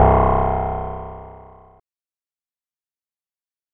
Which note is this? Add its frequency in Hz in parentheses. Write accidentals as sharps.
C1 (32.7 Hz)